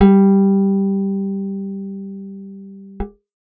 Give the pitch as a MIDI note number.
55